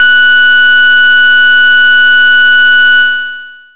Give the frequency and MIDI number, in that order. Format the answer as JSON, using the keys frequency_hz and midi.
{"frequency_hz": 1480, "midi": 90}